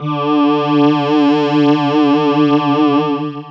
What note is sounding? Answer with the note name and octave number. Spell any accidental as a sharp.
D3